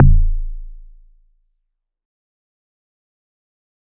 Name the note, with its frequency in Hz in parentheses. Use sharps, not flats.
A0 (27.5 Hz)